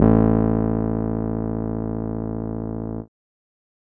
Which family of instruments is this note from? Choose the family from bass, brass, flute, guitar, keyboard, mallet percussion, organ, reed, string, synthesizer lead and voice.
keyboard